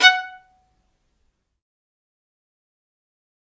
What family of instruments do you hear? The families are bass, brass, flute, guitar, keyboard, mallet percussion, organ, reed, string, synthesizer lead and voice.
string